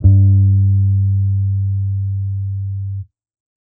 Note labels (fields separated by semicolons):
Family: bass; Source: electronic; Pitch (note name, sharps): G2; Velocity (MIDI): 75; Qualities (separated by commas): dark